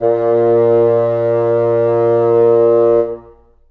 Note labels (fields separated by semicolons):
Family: reed; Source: acoustic; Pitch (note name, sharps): A#2; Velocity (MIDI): 75; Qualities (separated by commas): long release, reverb